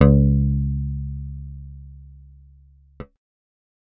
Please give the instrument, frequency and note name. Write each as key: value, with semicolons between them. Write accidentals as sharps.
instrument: synthesizer bass; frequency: 69.3 Hz; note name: C#2